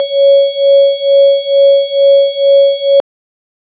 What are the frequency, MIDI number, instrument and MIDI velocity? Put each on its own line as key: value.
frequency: 554.4 Hz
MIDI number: 73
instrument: electronic organ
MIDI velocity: 75